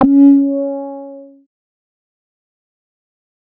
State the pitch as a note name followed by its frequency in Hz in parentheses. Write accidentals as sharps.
C#4 (277.2 Hz)